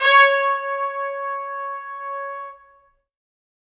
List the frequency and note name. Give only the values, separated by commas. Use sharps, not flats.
554.4 Hz, C#5